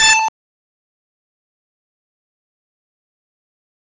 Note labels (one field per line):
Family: bass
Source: synthesizer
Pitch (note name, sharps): A5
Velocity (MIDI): 127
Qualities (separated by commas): bright, distorted, fast decay, percussive